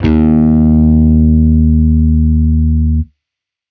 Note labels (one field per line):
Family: bass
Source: electronic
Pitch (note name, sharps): D#2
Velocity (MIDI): 127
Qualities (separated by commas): distorted